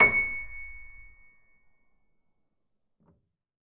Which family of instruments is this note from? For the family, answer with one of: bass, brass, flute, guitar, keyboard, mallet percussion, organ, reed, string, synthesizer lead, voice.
keyboard